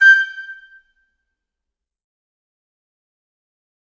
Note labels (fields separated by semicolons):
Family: flute; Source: acoustic; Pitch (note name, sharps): G6; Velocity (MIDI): 75; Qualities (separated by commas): fast decay, percussive, reverb